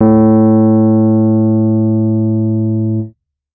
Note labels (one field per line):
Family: keyboard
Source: electronic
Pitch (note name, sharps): A2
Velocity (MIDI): 100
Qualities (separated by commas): dark, distorted